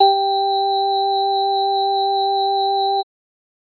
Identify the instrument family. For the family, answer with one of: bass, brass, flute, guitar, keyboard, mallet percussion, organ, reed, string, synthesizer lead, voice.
organ